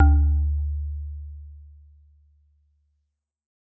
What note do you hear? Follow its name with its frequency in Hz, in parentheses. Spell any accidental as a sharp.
D2 (73.42 Hz)